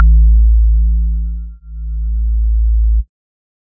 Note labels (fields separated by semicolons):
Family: organ; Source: electronic; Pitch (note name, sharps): A1; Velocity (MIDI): 100; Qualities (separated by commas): dark